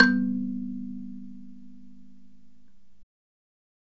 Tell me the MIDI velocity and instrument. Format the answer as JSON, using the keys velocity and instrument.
{"velocity": 25, "instrument": "acoustic mallet percussion instrument"}